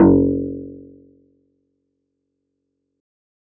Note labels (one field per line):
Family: guitar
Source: synthesizer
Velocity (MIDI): 75